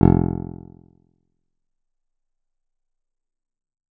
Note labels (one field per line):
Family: guitar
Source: acoustic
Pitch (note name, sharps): F1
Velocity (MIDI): 75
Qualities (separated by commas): percussive